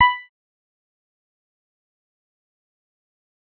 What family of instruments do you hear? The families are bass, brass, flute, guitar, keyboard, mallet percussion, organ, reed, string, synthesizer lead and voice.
bass